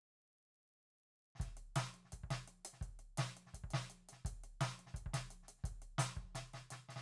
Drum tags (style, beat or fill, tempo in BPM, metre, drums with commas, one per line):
breakbeat
beat
170 BPM
4/4
closed hi-hat, snare, kick